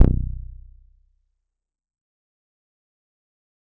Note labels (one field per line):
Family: bass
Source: synthesizer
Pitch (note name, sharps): B0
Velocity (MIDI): 25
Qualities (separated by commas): dark, distorted, fast decay, percussive